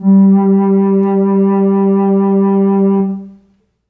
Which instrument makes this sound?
acoustic flute